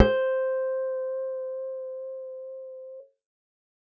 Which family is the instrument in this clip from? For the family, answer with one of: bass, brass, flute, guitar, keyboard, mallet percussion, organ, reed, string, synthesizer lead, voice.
bass